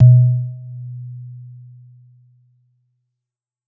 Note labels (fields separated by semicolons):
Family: mallet percussion; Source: acoustic; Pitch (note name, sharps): B2; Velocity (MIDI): 100; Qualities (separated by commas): dark, non-linear envelope